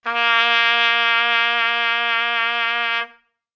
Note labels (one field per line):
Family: brass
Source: acoustic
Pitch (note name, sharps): A#3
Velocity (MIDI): 100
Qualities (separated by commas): bright